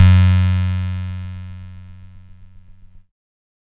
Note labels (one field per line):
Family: keyboard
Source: electronic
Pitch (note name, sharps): F#2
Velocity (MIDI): 100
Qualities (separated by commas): bright, distorted